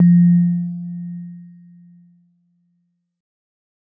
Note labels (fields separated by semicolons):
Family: keyboard; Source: electronic; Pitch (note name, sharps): F3; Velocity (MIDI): 25; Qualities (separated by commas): dark